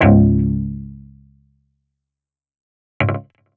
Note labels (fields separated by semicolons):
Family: guitar; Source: electronic; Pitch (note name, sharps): C#1; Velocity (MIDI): 50; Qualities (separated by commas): distorted, fast decay